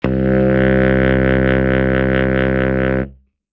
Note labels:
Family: reed; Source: acoustic; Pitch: C2; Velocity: 25

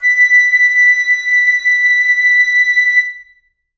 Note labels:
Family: flute; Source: acoustic; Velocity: 127; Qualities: reverb

